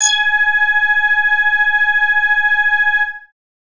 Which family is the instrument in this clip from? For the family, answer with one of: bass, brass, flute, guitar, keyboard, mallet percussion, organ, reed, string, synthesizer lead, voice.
bass